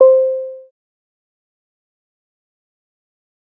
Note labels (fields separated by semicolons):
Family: bass; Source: synthesizer; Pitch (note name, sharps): C5; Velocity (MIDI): 127; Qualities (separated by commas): fast decay, percussive